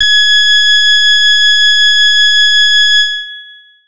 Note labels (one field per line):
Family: keyboard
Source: electronic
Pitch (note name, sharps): G#6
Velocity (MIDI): 127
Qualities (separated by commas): bright, distorted, long release